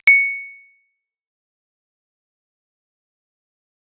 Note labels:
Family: bass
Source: synthesizer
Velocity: 100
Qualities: fast decay, percussive

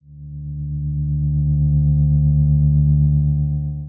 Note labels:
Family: guitar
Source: electronic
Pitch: D2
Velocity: 25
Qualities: dark, long release

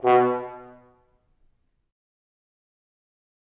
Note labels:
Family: brass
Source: acoustic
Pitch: B2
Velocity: 75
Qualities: fast decay, percussive, reverb

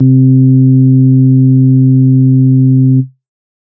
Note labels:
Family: organ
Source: electronic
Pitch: C3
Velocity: 25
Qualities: dark

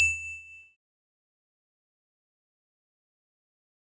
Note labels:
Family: keyboard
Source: electronic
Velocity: 127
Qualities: bright, fast decay, percussive, reverb

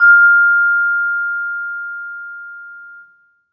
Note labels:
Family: mallet percussion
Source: acoustic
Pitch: F6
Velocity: 25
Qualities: reverb

